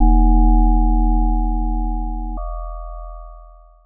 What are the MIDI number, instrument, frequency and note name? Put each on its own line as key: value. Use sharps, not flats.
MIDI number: 28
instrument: synthesizer mallet percussion instrument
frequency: 41.2 Hz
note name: E1